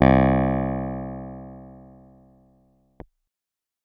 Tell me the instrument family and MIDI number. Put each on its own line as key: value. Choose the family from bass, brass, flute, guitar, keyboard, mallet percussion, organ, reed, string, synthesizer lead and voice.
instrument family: keyboard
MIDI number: 36